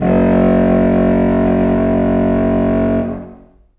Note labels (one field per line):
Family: reed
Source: acoustic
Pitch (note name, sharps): F#1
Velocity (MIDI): 75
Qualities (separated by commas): long release, reverb